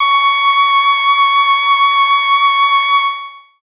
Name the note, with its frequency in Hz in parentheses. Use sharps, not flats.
C#6 (1109 Hz)